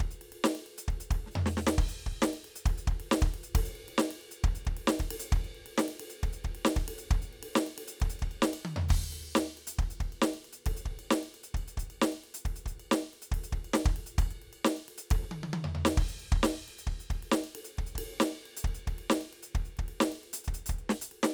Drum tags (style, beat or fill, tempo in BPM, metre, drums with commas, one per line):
rock
beat
135 BPM
4/4
crash, ride, ride bell, closed hi-hat, hi-hat pedal, snare, high tom, floor tom, kick